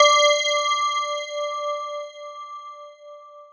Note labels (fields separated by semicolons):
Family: mallet percussion; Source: electronic; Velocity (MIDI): 75; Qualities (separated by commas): long release